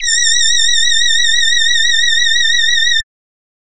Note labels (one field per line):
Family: voice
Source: synthesizer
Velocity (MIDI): 75